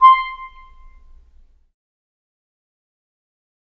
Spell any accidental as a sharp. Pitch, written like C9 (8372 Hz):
C6 (1047 Hz)